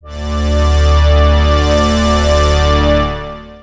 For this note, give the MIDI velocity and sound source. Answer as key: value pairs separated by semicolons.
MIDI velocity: 127; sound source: synthesizer